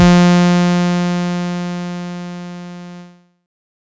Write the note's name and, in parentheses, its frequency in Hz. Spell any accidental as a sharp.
F3 (174.6 Hz)